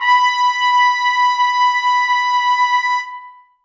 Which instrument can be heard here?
acoustic brass instrument